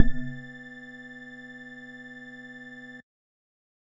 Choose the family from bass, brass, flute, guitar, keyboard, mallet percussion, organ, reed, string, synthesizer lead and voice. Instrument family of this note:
bass